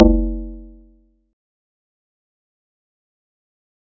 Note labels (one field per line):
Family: mallet percussion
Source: acoustic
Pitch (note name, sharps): F#1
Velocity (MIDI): 25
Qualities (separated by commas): fast decay, percussive